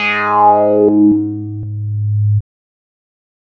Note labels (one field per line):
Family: bass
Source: synthesizer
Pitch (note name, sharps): G#2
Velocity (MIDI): 25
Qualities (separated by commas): distorted